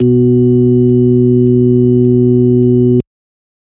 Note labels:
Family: organ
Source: electronic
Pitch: B2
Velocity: 100

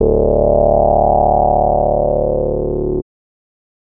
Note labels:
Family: bass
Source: synthesizer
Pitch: D1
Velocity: 75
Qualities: distorted

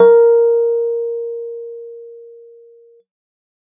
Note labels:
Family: keyboard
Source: electronic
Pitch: A#4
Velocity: 50

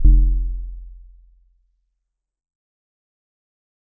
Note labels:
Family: mallet percussion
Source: acoustic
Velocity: 75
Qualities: dark, fast decay, multiphonic

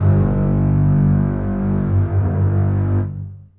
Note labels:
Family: string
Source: acoustic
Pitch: G1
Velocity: 127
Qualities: long release, reverb

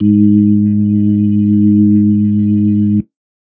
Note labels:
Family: organ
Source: electronic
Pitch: G#2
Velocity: 25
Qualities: dark

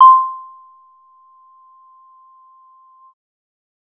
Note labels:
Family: bass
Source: synthesizer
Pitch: C6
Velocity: 75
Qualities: percussive

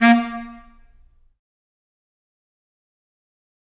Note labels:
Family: reed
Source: acoustic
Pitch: A#3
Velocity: 100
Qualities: fast decay, percussive, reverb

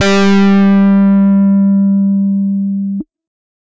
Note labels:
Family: guitar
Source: electronic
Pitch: G3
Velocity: 100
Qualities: bright, distorted

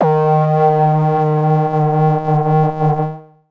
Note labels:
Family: synthesizer lead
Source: synthesizer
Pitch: D#3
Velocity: 75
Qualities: distorted, multiphonic, non-linear envelope

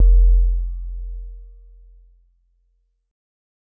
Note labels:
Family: keyboard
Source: electronic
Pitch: F1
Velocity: 25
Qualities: dark

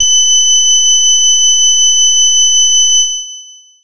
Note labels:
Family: keyboard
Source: electronic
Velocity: 50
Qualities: bright, distorted, long release

